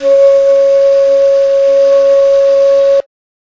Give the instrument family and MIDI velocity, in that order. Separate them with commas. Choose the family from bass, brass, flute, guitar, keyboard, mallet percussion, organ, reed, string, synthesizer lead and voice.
flute, 25